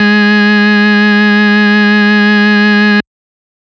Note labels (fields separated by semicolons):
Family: organ; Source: electronic; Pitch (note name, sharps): G#3; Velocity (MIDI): 127; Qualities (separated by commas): bright, distorted